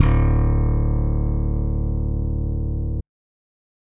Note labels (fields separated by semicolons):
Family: bass; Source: electronic; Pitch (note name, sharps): D1; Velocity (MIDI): 50; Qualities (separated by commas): bright